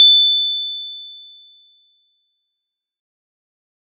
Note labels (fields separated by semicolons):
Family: mallet percussion; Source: acoustic; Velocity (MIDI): 127; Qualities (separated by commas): bright, fast decay